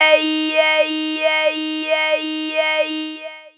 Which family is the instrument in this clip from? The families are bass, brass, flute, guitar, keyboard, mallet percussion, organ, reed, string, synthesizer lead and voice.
voice